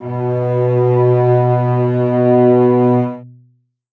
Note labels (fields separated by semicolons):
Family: string; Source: acoustic; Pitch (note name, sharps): B2; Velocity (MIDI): 50; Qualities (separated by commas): reverb